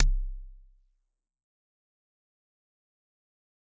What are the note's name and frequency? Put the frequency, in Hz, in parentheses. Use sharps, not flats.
C1 (32.7 Hz)